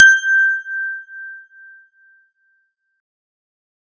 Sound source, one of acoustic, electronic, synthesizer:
synthesizer